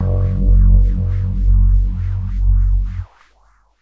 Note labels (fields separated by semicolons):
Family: keyboard; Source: electronic; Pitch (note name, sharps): F#1; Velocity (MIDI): 25; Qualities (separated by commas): dark, non-linear envelope